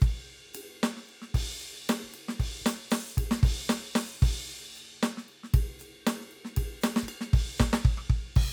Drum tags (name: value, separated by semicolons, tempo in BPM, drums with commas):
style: funk; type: beat; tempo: 115 BPM; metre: 4/4; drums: crash, ride, ride bell, closed hi-hat, open hi-hat, hi-hat pedal, snare, cross-stick, mid tom, kick